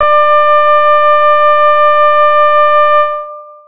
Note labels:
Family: keyboard; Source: electronic; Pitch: D5; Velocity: 127; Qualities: distorted, long release

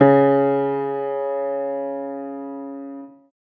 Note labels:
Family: keyboard; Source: acoustic; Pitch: C#3; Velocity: 100; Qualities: reverb

